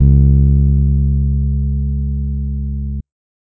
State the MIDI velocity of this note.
50